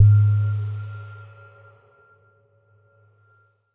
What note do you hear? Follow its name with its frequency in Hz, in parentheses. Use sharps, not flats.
G#2 (103.8 Hz)